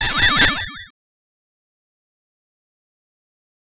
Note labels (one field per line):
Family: bass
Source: synthesizer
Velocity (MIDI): 100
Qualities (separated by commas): bright, distorted, fast decay, multiphonic